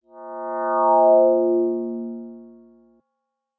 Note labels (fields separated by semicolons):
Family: mallet percussion; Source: electronic; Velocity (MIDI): 50; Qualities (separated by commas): bright